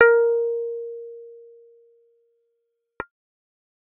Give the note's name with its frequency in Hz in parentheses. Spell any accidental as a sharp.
A#4 (466.2 Hz)